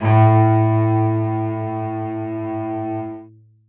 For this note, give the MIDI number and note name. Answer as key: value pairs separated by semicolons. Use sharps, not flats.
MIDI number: 45; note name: A2